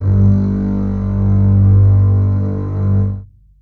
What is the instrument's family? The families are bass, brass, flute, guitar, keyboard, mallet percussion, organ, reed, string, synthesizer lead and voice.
string